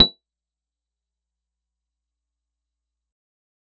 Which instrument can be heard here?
acoustic guitar